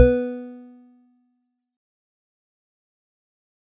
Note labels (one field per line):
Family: mallet percussion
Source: acoustic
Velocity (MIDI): 100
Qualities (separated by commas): fast decay, percussive